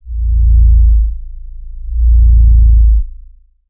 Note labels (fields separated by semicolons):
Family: bass; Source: synthesizer; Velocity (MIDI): 25; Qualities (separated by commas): distorted, tempo-synced